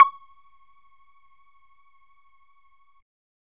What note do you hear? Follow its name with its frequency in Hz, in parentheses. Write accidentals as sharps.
C#6 (1109 Hz)